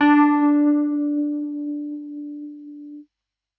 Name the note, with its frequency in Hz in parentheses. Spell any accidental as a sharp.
D4 (293.7 Hz)